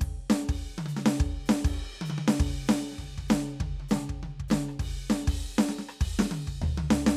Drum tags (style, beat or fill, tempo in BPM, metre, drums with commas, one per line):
rockabilly
beat
200 BPM
4/4
crash, ride, hi-hat pedal, snare, cross-stick, high tom, floor tom, kick